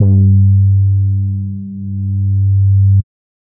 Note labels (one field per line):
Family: bass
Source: synthesizer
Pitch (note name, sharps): G2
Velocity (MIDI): 50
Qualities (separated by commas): dark